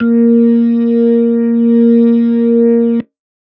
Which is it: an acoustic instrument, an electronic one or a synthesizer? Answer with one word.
electronic